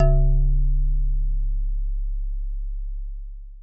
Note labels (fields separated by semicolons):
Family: mallet percussion; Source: acoustic; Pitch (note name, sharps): C#1; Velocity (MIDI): 50; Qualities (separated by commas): long release